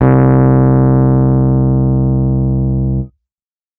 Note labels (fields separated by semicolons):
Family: keyboard; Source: electronic; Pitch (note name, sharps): C2; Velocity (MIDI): 127; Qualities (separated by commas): distorted